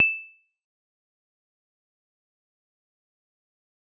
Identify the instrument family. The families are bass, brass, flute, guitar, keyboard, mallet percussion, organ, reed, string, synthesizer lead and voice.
mallet percussion